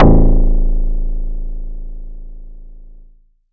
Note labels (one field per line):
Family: guitar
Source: acoustic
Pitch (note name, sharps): A0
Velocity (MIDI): 50